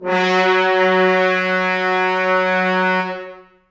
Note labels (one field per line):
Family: brass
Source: acoustic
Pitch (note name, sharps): F#3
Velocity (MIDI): 127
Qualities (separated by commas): reverb